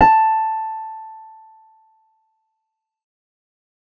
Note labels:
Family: keyboard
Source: synthesizer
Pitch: A5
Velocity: 75

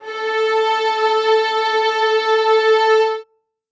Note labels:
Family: string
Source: acoustic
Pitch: A4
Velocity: 127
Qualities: reverb

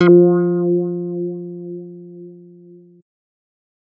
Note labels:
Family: bass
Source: synthesizer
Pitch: F3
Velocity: 100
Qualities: distorted

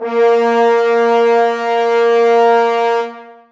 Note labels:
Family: brass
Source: acoustic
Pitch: A#3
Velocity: 127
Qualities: reverb

